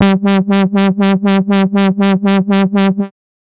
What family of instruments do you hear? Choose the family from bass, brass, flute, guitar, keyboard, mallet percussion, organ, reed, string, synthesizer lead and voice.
bass